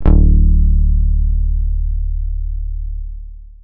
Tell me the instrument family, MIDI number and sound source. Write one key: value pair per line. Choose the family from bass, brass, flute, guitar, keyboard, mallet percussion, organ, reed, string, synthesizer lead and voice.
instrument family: guitar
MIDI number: 26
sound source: electronic